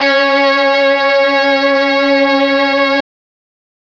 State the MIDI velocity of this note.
127